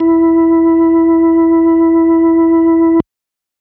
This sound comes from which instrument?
electronic organ